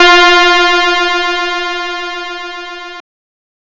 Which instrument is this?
synthesizer guitar